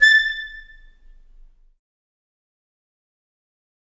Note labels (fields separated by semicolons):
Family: reed; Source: acoustic; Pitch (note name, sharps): A6; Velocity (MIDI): 75; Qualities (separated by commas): fast decay, percussive, reverb